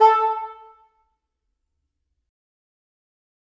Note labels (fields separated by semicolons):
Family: reed; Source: acoustic; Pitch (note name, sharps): A4; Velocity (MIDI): 127; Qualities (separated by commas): fast decay, percussive, reverb